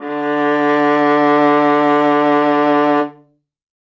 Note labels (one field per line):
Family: string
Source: acoustic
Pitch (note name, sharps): D3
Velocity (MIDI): 75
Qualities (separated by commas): reverb